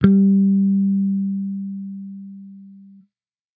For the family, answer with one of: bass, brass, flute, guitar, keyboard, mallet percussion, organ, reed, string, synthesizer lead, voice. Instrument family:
bass